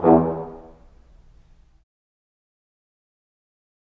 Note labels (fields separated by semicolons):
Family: brass; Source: acoustic; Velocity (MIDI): 25; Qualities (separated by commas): fast decay, percussive, reverb